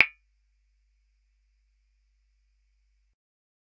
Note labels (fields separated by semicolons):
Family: bass; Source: synthesizer; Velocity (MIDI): 50; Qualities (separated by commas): percussive